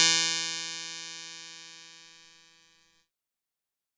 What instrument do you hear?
electronic keyboard